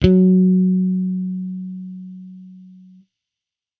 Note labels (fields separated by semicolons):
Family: bass; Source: electronic; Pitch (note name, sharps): F#3; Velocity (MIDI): 100; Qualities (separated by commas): distorted